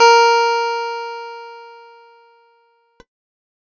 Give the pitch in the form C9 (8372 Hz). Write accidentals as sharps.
A#4 (466.2 Hz)